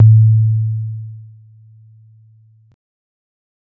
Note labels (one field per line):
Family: keyboard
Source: electronic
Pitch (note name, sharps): A2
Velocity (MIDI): 25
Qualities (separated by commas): dark